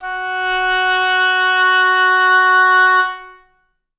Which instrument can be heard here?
acoustic reed instrument